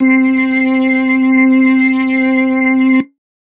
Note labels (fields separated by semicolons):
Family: keyboard; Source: electronic; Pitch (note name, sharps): C4; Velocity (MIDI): 25; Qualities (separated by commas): distorted